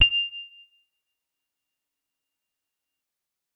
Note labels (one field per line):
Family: guitar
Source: electronic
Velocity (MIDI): 100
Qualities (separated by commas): bright, fast decay, percussive